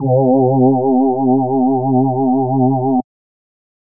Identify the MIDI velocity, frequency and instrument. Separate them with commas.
25, 130.8 Hz, synthesizer voice